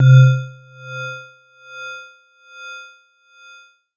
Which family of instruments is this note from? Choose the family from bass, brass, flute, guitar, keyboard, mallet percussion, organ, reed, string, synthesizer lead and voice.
mallet percussion